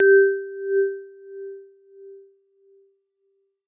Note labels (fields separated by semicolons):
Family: mallet percussion; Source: acoustic; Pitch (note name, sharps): G4; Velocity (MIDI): 100; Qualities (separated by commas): non-linear envelope